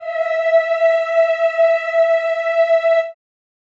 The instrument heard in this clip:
acoustic voice